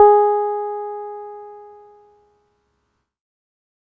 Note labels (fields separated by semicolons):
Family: keyboard; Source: electronic; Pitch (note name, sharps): G#4; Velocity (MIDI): 25; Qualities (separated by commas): dark